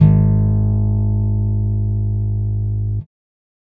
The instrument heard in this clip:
electronic guitar